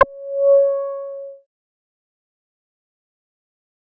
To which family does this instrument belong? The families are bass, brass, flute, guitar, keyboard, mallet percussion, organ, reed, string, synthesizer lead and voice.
bass